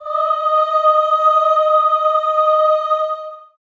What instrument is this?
acoustic voice